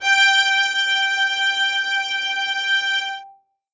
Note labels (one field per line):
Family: string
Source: acoustic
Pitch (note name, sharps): G5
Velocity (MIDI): 127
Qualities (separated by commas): reverb